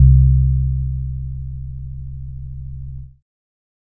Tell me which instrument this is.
electronic keyboard